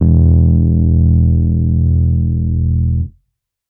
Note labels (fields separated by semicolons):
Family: keyboard; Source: electronic; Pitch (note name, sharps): E1; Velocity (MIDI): 75; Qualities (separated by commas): dark, distorted